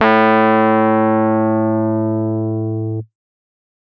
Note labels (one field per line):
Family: keyboard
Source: electronic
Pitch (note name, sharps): A2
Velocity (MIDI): 100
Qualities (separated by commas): distorted